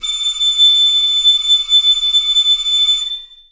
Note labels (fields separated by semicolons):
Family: flute; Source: acoustic; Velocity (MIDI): 50; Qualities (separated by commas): bright, reverb